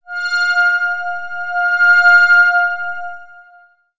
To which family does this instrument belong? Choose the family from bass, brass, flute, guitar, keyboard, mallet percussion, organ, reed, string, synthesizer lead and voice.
synthesizer lead